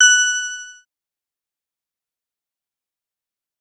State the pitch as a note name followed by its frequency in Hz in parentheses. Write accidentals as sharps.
F#6 (1480 Hz)